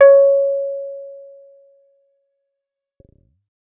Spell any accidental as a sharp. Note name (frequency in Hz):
C#5 (554.4 Hz)